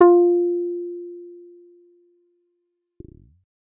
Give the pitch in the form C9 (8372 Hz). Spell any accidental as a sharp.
F4 (349.2 Hz)